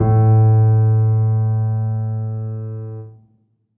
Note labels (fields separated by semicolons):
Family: keyboard; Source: acoustic; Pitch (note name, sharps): A2; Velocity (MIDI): 50; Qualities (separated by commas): reverb